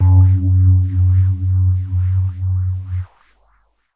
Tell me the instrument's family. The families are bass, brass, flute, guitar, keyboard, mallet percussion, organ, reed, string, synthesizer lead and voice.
keyboard